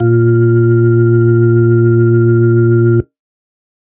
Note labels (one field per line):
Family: organ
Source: electronic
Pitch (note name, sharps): A#2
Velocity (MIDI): 50